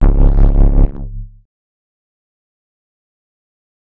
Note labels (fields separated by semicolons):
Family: bass; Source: synthesizer; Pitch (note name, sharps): C#1; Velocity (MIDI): 127; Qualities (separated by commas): distorted, fast decay, multiphonic